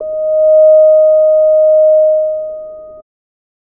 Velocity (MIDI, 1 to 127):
127